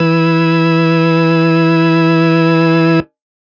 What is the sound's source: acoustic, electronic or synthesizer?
electronic